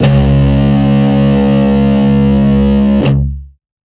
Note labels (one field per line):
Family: guitar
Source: electronic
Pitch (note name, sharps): C#2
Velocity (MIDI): 50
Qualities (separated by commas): distorted, long release